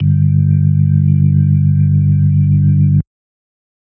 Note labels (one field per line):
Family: organ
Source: electronic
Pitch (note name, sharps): G1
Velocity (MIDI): 100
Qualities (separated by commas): dark